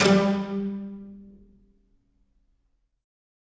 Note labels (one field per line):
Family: string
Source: acoustic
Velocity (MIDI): 127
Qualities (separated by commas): bright, reverb